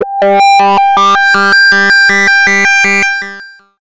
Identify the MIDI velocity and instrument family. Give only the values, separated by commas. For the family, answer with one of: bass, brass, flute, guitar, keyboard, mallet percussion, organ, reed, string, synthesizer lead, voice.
75, bass